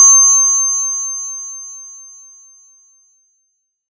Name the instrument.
acoustic mallet percussion instrument